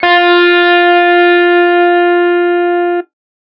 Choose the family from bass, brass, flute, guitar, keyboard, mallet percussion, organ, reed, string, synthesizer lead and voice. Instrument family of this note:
guitar